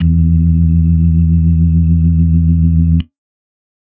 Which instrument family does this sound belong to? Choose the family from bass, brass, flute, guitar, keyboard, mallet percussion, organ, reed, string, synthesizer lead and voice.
organ